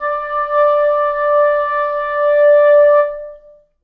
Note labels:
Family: reed; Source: acoustic; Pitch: D5; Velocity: 25; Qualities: long release, reverb

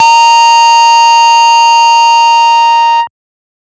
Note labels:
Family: bass; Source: synthesizer; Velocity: 50; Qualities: bright, distorted, multiphonic

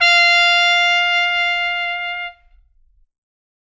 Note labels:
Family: brass; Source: acoustic; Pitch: F5; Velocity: 127; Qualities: bright

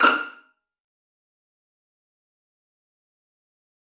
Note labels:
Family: string; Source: acoustic; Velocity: 127; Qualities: fast decay, percussive, reverb

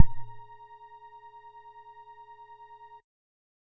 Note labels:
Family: bass; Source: synthesizer; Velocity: 25; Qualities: percussive

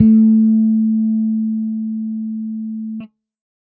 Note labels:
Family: bass; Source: electronic; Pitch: A3; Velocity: 75

